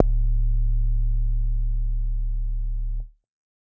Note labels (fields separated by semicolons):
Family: bass; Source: synthesizer; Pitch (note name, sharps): D1; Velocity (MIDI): 100; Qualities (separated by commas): distorted